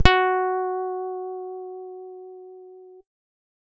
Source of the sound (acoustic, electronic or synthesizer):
electronic